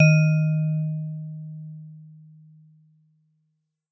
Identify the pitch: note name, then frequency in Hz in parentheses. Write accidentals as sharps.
D#3 (155.6 Hz)